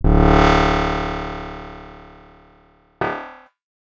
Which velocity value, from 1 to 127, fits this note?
75